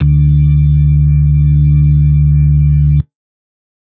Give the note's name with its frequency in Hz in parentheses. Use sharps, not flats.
D2 (73.42 Hz)